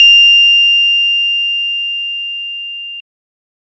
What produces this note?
electronic organ